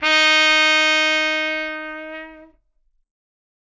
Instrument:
acoustic brass instrument